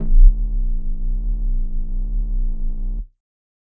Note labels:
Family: flute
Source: synthesizer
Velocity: 25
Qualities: distorted

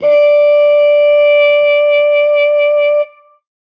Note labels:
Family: brass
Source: acoustic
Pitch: D5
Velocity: 25

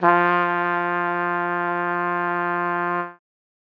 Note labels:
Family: brass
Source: acoustic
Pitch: F3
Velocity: 75

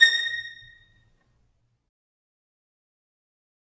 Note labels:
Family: string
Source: acoustic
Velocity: 75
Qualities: bright, fast decay, percussive, reverb

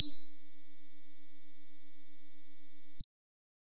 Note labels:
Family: bass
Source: synthesizer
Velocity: 127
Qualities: bright, distorted

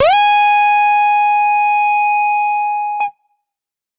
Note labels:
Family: guitar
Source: electronic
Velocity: 127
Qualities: bright, distorted

